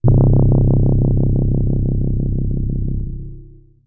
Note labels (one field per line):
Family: keyboard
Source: electronic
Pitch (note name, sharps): C1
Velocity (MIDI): 25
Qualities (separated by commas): dark, distorted, long release